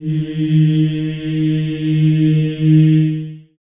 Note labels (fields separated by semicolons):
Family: voice; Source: acoustic; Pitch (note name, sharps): D#3; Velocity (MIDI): 25; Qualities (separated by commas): reverb